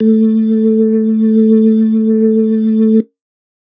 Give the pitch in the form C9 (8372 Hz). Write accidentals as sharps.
A3 (220 Hz)